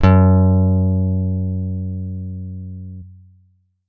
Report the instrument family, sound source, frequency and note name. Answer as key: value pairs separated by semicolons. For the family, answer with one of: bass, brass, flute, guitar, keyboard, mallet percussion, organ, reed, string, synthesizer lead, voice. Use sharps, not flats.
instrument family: guitar; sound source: electronic; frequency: 92.5 Hz; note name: F#2